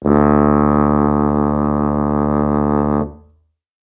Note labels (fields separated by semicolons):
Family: brass; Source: acoustic; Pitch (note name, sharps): D2; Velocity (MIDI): 100